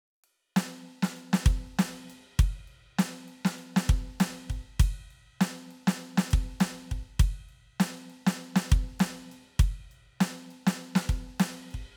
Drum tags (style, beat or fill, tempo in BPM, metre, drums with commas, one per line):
rock
beat
100 BPM
4/4
ride, ride bell, snare, kick